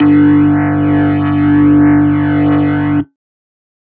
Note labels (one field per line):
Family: organ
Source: electronic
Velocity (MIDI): 25